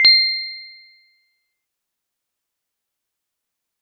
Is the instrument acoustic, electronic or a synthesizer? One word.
acoustic